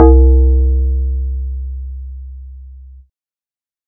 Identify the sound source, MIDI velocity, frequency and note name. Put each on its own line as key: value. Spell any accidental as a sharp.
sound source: synthesizer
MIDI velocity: 75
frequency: 65.41 Hz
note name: C2